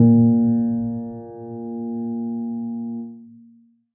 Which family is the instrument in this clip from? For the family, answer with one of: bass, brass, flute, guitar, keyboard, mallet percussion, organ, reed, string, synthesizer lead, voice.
keyboard